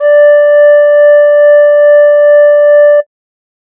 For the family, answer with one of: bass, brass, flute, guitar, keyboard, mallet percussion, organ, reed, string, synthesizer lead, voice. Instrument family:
flute